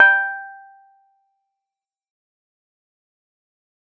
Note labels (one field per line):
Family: keyboard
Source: electronic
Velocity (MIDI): 25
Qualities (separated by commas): fast decay, percussive